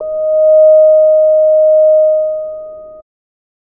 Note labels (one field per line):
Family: bass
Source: synthesizer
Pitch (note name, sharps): D#5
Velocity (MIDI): 75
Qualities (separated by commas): distorted